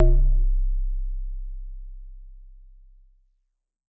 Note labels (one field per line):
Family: mallet percussion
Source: acoustic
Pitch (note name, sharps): C1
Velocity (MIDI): 50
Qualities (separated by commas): dark, reverb